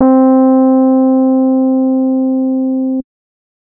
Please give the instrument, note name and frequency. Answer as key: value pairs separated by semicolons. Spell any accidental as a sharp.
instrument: electronic keyboard; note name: C4; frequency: 261.6 Hz